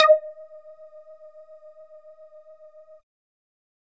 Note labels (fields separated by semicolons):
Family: bass; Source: synthesizer; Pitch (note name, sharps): D#5; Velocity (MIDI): 75; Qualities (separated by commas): percussive